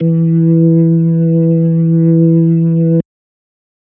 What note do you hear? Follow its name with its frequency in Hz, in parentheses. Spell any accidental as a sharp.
E3 (164.8 Hz)